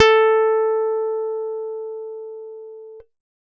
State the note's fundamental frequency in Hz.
440 Hz